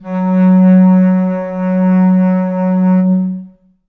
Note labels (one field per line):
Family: reed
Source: acoustic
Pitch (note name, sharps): F#3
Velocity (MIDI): 50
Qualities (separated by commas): long release, reverb